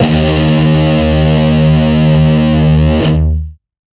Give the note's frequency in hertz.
77.78 Hz